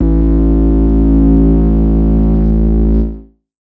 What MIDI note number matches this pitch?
33